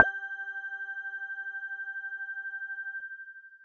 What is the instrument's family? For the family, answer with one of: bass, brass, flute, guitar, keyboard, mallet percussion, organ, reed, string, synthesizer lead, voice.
mallet percussion